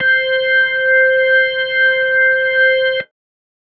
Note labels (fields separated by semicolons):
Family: organ; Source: electronic; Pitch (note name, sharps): C5; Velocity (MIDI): 25